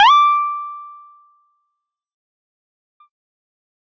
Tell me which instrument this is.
electronic guitar